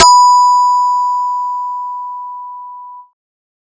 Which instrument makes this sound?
synthesizer bass